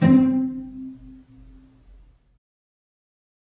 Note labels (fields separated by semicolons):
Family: string; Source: acoustic; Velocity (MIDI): 50; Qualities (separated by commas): dark, fast decay, reverb